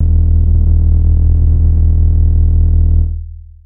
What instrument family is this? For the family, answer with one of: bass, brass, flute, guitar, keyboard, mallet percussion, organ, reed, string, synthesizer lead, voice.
keyboard